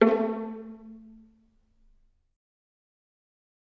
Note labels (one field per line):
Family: string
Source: acoustic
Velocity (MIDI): 127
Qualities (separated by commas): dark, fast decay, reverb